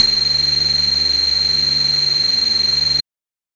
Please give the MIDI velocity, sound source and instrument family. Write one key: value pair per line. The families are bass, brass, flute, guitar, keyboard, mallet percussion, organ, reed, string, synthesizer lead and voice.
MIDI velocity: 50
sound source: synthesizer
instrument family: bass